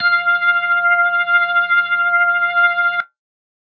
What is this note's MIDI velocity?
50